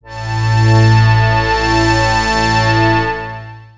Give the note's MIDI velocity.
127